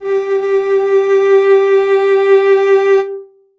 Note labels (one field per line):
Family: string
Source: acoustic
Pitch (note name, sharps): G4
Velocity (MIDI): 50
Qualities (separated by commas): reverb